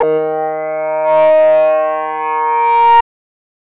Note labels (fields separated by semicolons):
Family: voice; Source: synthesizer; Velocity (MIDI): 100; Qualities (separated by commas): distorted